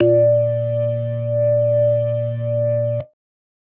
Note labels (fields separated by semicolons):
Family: organ; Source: electronic; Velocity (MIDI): 100